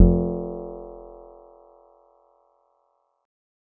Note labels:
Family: keyboard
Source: electronic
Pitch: F1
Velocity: 25

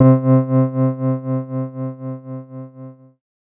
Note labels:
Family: keyboard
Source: electronic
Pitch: C3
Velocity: 50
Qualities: dark

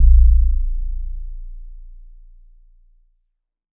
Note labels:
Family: guitar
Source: synthesizer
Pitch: A#0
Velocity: 25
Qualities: dark

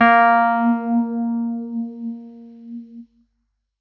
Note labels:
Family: keyboard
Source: electronic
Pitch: A#3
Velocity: 100

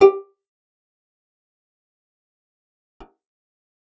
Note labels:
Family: guitar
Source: acoustic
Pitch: G4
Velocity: 100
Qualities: fast decay, percussive, reverb

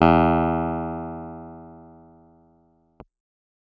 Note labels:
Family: keyboard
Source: electronic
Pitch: E2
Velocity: 100

